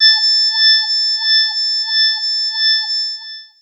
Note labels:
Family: voice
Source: synthesizer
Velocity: 50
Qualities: bright, long release, non-linear envelope, tempo-synced

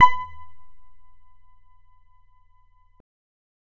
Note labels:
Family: bass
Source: synthesizer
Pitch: B5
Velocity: 50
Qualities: distorted

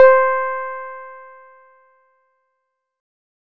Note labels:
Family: keyboard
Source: electronic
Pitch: C5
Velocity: 127

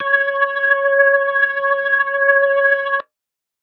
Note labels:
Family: organ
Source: electronic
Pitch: C#5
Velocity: 100

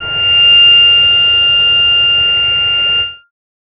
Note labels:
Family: bass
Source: synthesizer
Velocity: 25

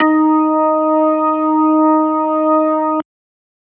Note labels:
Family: organ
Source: electronic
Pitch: D#4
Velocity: 75

